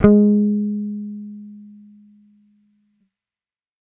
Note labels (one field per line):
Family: bass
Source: electronic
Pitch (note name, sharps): G#3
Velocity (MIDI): 50